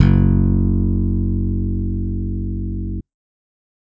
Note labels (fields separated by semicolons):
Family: bass; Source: electronic; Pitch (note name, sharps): F#1; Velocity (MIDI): 127